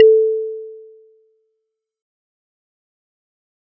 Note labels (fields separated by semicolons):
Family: mallet percussion; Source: acoustic; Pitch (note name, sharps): A4; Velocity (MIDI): 100; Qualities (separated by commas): fast decay